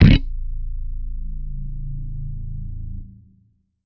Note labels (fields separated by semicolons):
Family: guitar; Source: electronic; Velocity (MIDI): 127; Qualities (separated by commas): distorted